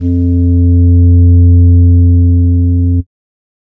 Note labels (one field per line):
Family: flute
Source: synthesizer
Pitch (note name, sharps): F2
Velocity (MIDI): 75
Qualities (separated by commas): dark